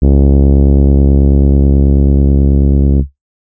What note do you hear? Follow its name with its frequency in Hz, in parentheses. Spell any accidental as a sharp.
C#2 (69.3 Hz)